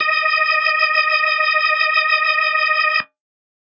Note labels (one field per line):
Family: organ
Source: electronic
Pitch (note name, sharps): D#5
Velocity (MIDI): 127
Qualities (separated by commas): reverb